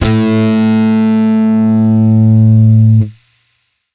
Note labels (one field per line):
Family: bass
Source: electronic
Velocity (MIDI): 100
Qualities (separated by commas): bright, distorted